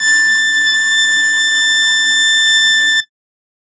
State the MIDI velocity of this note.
25